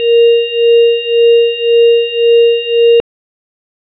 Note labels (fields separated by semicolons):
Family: organ; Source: electronic; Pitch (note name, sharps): A#4; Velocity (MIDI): 50